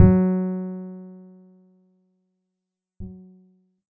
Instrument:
acoustic guitar